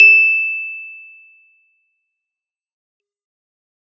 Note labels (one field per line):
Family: keyboard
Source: acoustic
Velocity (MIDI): 127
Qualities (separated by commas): bright, fast decay